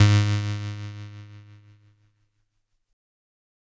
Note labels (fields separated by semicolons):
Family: keyboard; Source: electronic; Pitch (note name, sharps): G#2; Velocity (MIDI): 25; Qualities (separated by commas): bright, distorted